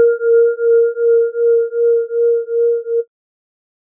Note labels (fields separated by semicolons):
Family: organ; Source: electronic; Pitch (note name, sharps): A#4; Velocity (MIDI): 100; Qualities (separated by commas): dark